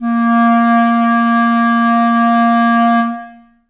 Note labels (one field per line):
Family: reed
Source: acoustic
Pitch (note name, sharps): A#3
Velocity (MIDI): 100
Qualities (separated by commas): long release, reverb